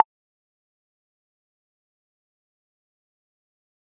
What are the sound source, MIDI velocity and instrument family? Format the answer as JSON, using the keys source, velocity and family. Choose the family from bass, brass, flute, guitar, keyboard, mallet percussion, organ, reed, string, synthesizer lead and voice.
{"source": "electronic", "velocity": 50, "family": "guitar"}